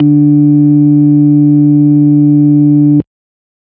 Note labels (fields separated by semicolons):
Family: organ; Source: electronic; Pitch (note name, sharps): D3; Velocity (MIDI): 75